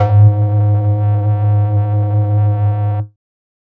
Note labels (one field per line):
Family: flute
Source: synthesizer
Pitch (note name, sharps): G#2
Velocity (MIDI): 127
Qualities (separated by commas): distorted